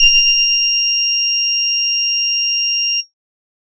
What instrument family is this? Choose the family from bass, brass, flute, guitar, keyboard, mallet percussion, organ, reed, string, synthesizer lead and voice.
bass